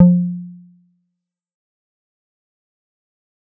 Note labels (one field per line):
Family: bass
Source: synthesizer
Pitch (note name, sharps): F3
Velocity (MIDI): 50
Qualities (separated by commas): dark, fast decay, percussive